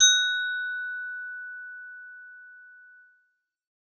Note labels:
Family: bass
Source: synthesizer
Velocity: 50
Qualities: distorted

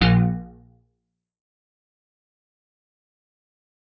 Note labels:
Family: guitar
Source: electronic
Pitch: A#1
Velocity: 50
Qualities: fast decay, percussive

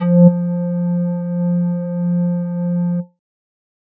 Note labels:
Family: flute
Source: synthesizer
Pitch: F3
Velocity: 25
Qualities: distorted

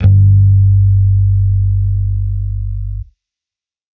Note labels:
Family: bass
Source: electronic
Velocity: 75

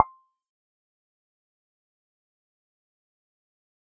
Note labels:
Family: bass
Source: synthesizer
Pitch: C6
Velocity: 25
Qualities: fast decay, percussive

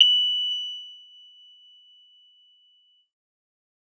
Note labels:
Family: keyboard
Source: electronic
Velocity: 50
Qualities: bright

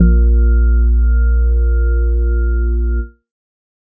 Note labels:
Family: organ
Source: electronic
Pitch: A#1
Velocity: 100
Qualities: dark

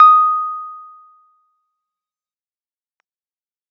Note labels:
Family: keyboard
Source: electronic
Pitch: D#6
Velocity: 100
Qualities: fast decay

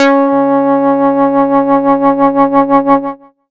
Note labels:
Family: bass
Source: synthesizer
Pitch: C#4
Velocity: 75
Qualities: distorted

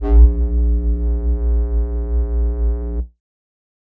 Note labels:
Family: flute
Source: synthesizer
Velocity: 25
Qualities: distorted

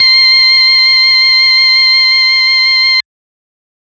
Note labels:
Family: organ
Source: electronic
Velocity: 127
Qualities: bright, distorted

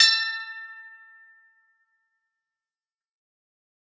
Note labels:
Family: guitar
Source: acoustic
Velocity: 127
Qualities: bright, fast decay

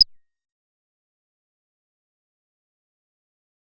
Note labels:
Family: bass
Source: synthesizer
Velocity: 100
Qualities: distorted, fast decay, percussive

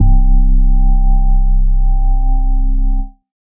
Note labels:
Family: organ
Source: electronic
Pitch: C1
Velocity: 50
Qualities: dark

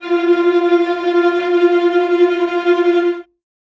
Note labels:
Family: string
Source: acoustic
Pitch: F4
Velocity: 75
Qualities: bright, non-linear envelope, reverb

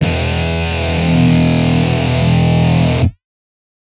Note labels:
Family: guitar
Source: electronic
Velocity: 75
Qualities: bright, distorted

